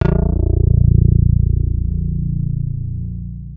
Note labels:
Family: guitar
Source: electronic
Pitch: A#0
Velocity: 75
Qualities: long release

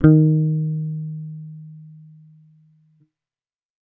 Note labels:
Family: bass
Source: electronic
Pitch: D#3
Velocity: 25

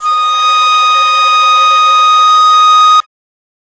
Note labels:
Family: flute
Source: acoustic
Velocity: 50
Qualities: bright

